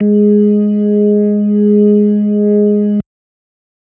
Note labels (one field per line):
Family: organ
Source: electronic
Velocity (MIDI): 100